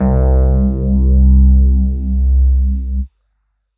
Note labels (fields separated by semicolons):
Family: keyboard; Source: electronic; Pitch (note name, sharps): C2; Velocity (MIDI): 75; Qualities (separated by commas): distorted